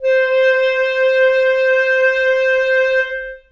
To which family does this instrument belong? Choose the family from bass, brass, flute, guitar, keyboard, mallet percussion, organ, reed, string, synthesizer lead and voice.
reed